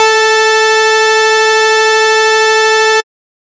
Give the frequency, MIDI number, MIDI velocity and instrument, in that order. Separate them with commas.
440 Hz, 69, 100, synthesizer bass